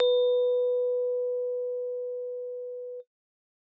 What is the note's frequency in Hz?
493.9 Hz